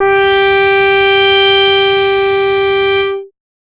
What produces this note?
synthesizer bass